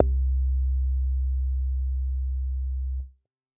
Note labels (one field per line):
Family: bass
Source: synthesizer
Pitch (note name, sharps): C2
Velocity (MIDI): 50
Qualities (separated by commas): dark, distorted